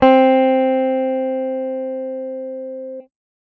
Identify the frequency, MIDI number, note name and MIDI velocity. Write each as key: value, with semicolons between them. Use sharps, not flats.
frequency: 261.6 Hz; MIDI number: 60; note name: C4; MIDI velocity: 100